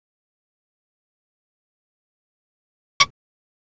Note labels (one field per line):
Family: flute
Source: acoustic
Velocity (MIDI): 127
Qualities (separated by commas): fast decay, multiphonic